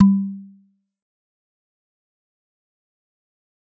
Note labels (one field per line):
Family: mallet percussion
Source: acoustic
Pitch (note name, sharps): G3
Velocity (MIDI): 75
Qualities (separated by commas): dark, fast decay, percussive